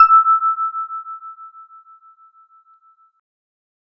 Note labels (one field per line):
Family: keyboard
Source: electronic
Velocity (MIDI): 25